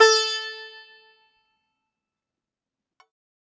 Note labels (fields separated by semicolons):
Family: guitar; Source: acoustic; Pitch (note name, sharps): A4; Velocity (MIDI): 75; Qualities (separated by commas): bright, fast decay, multiphonic, percussive, reverb